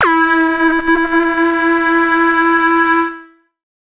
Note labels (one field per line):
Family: synthesizer lead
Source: synthesizer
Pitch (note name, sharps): E4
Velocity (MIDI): 50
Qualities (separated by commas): distorted, multiphonic, non-linear envelope